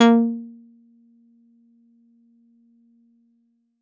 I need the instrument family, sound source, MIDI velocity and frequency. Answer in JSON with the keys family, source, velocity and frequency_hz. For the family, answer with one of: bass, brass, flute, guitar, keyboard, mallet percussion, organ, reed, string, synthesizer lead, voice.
{"family": "guitar", "source": "synthesizer", "velocity": 127, "frequency_hz": 233.1}